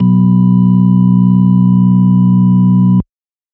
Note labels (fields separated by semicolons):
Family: organ; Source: electronic; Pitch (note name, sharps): B1; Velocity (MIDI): 127; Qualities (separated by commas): dark